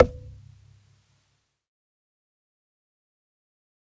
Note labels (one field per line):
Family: string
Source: acoustic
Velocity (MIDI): 25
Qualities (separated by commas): dark, fast decay, percussive, reverb